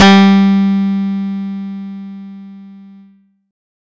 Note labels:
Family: guitar; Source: acoustic; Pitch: G3; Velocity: 100; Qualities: bright

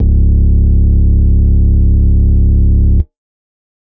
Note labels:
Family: organ; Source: electronic; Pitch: C#1; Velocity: 127; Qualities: distorted

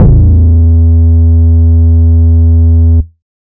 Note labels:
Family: bass; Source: synthesizer; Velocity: 50; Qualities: distorted

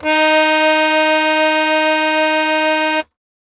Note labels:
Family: keyboard; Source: acoustic; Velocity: 75; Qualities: bright

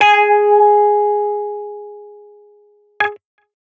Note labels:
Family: guitar; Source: electronic; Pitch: G#4; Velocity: 75; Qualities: distorted

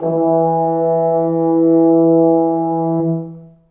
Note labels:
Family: brass; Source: acoustic; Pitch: E3; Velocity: 25; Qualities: dark, long release, reverb

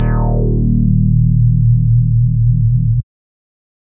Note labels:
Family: bass; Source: synthesizer; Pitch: D#1; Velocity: 127

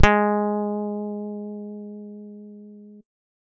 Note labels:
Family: guitar; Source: electronic; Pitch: G#3; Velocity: 100

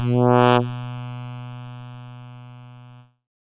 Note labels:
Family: keyboard; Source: synthesizer; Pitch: B2; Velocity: 50; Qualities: bright, distorted

